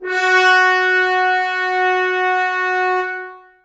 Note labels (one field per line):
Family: brass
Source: acoustic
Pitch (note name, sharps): F#4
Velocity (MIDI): 127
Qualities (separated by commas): reverb